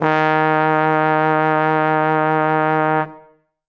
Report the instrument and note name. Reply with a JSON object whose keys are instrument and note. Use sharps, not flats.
{"instrument": "acoustic brass instrument", "note": "D#3"}